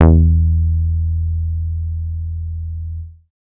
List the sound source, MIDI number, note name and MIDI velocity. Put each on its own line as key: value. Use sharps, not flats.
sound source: synthesizer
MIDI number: 40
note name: E2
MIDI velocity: 100